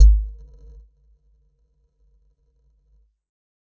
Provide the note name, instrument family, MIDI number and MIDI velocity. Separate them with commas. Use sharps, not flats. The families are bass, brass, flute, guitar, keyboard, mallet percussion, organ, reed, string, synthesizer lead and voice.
G#1, mallet percussion, 32, 25